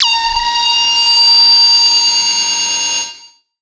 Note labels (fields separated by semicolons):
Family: synthesizer lead; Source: synthesizer; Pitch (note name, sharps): A#5; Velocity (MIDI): 75; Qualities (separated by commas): bright, distorted, multiphonic, non-linear envelope